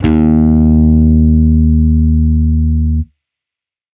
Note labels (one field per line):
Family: bass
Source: electronic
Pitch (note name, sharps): D#2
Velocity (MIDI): 100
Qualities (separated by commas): distorted